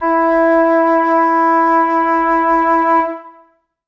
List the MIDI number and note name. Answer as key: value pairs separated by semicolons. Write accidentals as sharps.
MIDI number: 64; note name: E4